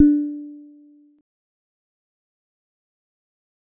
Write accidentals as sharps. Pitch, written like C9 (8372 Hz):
D4 (293.7 Hz)